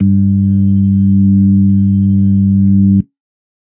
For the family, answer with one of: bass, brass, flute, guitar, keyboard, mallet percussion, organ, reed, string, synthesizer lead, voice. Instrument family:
organ